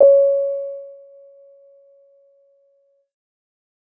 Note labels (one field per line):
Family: keyboard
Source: electronic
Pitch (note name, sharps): C#5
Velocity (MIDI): 100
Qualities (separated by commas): dark